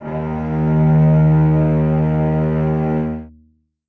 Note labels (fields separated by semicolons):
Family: string; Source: acoustic; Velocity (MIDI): 50; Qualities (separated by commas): reverb